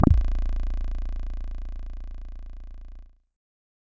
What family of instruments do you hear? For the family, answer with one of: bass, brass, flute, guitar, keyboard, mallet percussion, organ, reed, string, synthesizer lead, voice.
bass